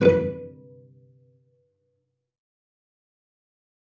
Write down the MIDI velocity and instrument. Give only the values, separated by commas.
50, acoustic string instrument